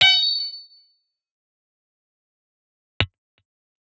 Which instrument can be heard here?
electronic guitar